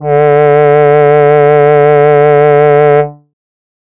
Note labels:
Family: voice; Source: synthesizer; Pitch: D3; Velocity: 127; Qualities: distorted

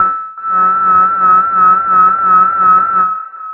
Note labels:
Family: bass; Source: synthesizer; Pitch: E6; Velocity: 25; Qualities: long release, reverb

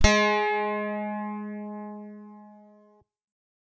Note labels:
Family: guitar; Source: electronic; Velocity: 127

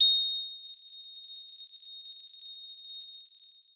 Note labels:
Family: guitar; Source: electronic; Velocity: 50; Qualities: bright, long release

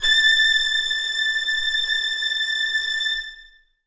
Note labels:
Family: string; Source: acoustic; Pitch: A6; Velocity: 127; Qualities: reverb

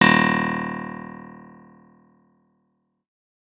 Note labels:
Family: guitar; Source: acoustic; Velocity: 75; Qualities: bright

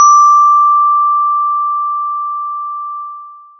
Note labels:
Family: mallet percussion; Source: electronic; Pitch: D6; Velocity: 25; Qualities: long release, multiphonic

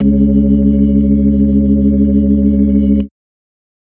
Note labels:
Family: organ; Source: electronic; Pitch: C#2; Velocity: 75; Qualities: dark

